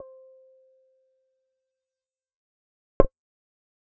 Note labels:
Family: bass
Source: synthesizer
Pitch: C5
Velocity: 25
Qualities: dark, reverb

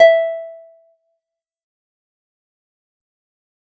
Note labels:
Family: guitar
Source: acoustic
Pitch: E5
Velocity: 50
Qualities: fast decay, percussive

